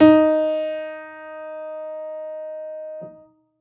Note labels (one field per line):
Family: keyboard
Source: acoustic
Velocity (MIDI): 50